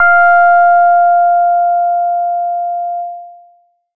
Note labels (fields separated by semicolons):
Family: bass; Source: synthesizer; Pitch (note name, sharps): F5; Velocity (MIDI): 50; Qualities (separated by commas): distorted, long release